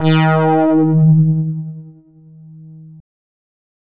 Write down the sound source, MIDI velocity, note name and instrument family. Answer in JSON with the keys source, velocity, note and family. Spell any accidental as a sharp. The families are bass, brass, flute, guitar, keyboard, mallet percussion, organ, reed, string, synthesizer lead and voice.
{"source": "synthesizer", "velocity": 127, "note": "D#3", "family": "bass"}